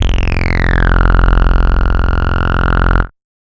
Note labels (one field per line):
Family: bass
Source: synthesizer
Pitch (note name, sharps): F0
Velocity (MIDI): 100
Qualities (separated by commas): bright, distorted, multiphonic